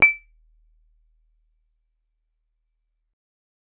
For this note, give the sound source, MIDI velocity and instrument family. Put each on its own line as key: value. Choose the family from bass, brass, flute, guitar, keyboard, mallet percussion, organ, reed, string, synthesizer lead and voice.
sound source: acoustic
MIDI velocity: 50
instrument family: guitar